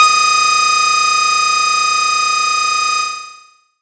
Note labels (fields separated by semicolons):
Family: bass; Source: synthesizer; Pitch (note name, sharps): D#6; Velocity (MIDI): 100; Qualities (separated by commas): bright, distorted, long release